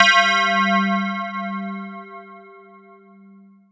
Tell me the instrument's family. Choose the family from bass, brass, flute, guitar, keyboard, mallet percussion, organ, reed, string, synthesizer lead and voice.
mallet percussion